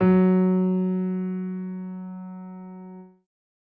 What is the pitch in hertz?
185 Hz